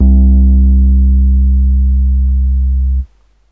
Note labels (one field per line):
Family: keyboard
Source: electronic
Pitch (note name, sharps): C2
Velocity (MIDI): 25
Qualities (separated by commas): dark